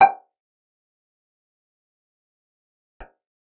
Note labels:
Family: guitar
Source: acoustic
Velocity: 100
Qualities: fast decay, percussive, reverb

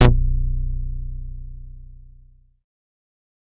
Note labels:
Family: bass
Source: synthesizer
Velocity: 127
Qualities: distorted, fast decay

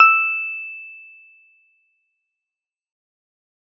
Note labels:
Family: guitar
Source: synthesizer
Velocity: 75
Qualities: bright, fast decay

